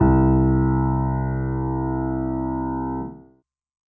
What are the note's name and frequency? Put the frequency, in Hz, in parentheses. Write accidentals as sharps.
C2 (65.41 Hz)